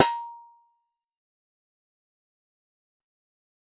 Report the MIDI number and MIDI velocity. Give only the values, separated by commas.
82, 50